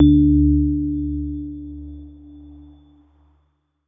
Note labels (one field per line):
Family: keyboard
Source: electronic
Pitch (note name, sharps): D2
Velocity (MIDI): 100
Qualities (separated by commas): dark